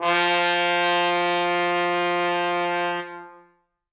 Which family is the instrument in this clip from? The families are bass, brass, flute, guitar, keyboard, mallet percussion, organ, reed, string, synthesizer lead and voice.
brass